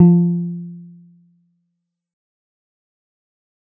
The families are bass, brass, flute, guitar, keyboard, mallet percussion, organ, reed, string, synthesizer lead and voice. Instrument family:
guitar